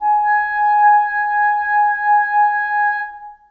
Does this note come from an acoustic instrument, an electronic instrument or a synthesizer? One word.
acoustic